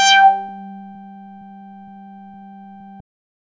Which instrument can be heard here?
synthesizer bass